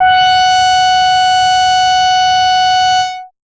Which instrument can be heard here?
synthesizer bass